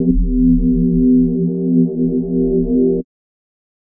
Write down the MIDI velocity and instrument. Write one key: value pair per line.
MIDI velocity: 50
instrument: electronic mallet percussion instrument